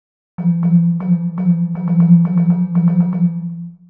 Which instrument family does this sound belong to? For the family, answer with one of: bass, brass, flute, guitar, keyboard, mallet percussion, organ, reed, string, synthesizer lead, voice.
mallet percussion